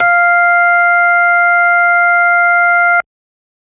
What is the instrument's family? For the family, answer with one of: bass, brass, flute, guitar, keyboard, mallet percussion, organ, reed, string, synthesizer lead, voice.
organ